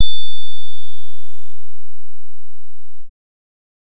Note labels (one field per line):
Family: bass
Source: synthesizer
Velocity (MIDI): 25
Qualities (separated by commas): distorted